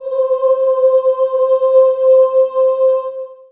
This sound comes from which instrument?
acoustic voice